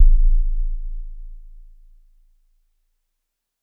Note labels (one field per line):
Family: mallet percussion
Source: acoustic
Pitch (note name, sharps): A0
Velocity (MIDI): 25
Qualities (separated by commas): dark, reverb